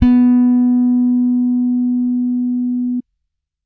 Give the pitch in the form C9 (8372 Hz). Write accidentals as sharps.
B3 (246.9 Hz)